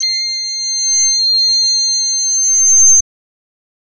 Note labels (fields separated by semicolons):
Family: voice; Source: synthesizer; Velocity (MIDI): 25